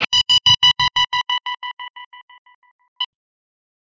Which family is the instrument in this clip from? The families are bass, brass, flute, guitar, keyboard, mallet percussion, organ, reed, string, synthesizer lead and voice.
guitar